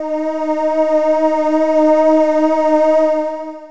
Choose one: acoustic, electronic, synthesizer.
synthesizer